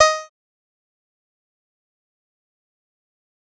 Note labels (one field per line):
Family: bass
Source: synthesizer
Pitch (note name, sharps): D#5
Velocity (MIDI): 100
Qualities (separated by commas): bright, distorted, fast decay, percussive